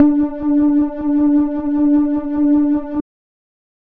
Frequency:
293.7 Hz